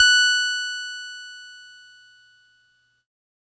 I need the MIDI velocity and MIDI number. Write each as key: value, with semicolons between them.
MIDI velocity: 25; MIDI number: 90